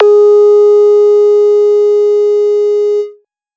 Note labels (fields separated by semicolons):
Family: bass; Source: synthesizer; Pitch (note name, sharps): G#4; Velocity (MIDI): 75; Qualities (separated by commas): distorted